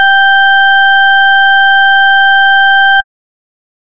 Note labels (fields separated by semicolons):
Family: bass; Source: synthesizer; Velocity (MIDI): 100; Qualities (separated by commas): distorted